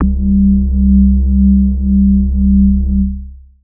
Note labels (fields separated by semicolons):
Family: bass; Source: synthesizer; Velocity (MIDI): 50; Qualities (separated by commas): distorted, long release, multiphonic